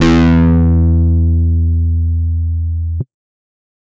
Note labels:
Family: guitar; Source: electronic; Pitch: E2; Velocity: 100; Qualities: bright, distorted

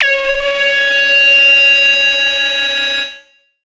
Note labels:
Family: synthesizer lead; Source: synthesizer; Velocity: 100; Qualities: distorted, multiphonic, non-linear envelope

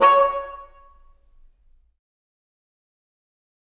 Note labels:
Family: reed; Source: acoustic; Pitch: C#5; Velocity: 127; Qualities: fast decay, percussive, reverb

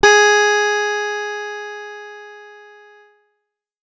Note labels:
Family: guitar; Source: acoustic; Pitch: G#4; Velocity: 50; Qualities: bright, distorted

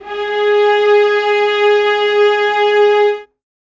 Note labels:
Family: string; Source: acoustic; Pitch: G#4; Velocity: 50; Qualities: reverb

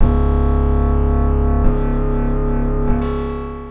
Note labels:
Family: guitar; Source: acoustic; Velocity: 100; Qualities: reverb

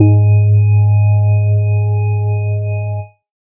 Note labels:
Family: organ; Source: electronic; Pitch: G#2; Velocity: 25

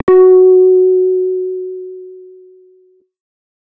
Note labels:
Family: bass; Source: synthesizer; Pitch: F#4; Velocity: 127; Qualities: distorted

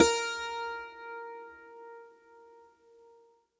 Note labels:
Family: guitar; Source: acoustic; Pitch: A#4; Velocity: 50; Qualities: bright, reverb

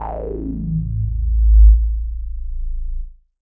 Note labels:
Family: bass; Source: synthesizer; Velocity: 25; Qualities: distorted, non-linear envelope

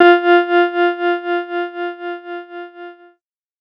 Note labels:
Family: keyboard; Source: electronic; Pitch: F4; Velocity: 50

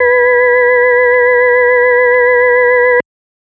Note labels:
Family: organ; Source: electronic; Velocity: 127; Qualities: multiphonic

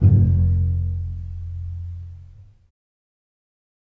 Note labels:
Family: string; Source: acoustic; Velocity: 50; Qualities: dark, reverb

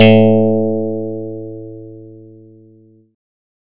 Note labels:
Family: bass; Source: synthesizer; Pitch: A2; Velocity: 100

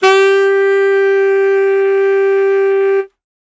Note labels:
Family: reed; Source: acoustic; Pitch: G4; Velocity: 75; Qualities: bright

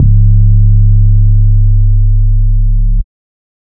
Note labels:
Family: bass; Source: synthesizer; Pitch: C#1; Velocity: 127; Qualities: dark

